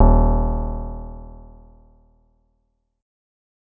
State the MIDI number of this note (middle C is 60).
27